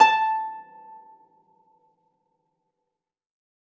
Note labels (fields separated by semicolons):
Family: string; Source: acoustic; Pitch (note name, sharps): A5; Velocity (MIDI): 127; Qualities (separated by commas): reverb